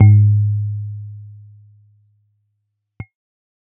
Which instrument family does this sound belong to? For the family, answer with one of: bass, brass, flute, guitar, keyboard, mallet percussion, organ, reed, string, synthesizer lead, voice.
keyboard